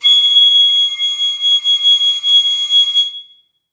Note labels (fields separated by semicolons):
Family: flute; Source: acoustic; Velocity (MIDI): 25; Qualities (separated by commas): bright, reverb